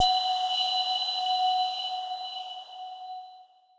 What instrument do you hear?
electronic mallet percussion instrument